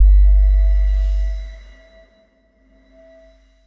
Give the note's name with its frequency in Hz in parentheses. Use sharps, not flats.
G1 (49 Hz)